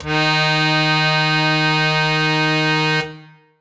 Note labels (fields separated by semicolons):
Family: reed; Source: acoustic; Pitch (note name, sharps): D#3; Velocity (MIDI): 25